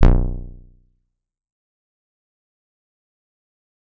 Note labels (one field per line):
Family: guitar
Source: electronic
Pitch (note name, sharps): B0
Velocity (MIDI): 127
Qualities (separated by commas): fast decay, percussive